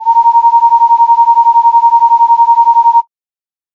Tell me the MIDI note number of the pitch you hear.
82